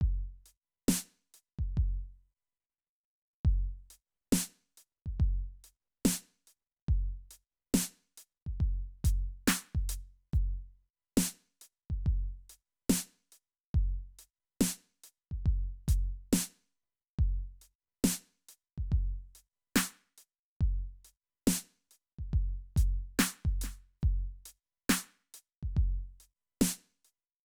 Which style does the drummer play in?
hip-hop